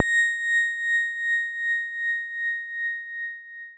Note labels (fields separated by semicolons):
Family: guitar; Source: electronic; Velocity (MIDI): 127; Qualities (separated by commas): bright, long release, reverb